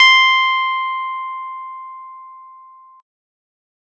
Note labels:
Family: keyboard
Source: electronic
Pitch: C6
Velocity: 127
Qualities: bright, distorted

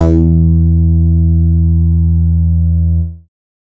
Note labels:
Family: bass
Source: synthesizer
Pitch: E2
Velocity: 127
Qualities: distorted

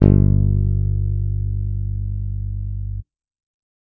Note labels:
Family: bass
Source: electronic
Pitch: G1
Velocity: 127

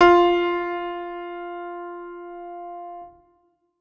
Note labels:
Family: organ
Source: electronic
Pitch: F4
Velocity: 127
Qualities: reverb

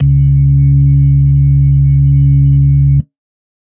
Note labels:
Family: organ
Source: electronic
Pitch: C#2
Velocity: 100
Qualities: dark

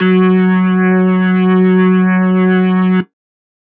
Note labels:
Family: organ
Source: electronic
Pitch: F#3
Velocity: 75

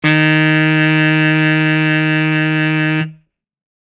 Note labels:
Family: reed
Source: acoustic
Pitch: D#3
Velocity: 100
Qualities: bright

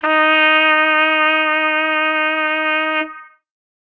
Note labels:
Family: brass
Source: acoustic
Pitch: D#4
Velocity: 50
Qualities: distorted

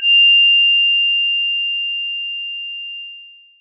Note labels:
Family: mallet percussion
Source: electronic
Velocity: 100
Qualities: bright, multiphonic

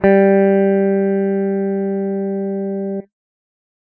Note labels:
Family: guitar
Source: electronic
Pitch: G3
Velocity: 75

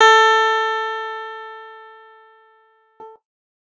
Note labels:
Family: guitar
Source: electronic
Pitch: A4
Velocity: 127

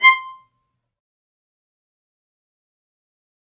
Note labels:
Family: string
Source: acoustic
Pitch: C6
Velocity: 100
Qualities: fast decay, percussive, reverb

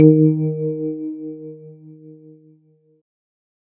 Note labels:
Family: keyboard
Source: electronic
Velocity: 127

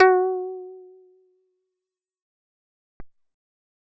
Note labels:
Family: bass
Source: synthesizer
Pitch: F#4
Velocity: 127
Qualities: fast decay

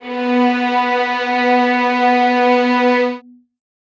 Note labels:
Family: string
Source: acoustic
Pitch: B3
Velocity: 50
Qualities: reverb

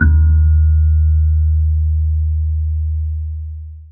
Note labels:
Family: mallet percussion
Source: acoustic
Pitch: D#2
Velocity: 127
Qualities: dark, long release, reverb

